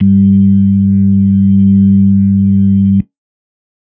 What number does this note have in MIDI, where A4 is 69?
43